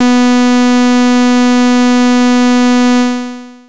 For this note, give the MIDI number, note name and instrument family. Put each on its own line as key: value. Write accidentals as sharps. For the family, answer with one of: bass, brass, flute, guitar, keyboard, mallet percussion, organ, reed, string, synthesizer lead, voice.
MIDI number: 59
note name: B3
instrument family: bass